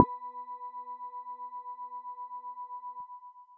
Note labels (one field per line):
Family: mallet percussion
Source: electronic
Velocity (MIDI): 50